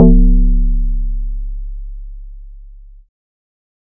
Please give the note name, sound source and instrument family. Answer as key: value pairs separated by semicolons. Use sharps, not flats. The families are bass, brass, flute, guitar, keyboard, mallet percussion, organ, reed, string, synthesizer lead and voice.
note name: C#1; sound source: synthesizer; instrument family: bass